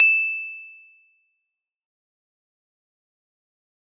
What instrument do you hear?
electronic keyboard